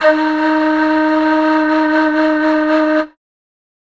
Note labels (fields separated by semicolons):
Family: flute; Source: acoustic; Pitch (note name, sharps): D#4; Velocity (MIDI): 75; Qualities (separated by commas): multiphonic